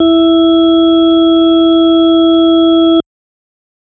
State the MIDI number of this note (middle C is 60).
64